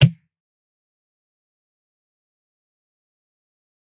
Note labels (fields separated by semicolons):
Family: guitar; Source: electronic; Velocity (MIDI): 25; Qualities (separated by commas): distorted, fast decay, percussive